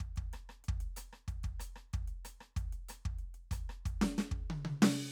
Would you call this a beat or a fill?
beat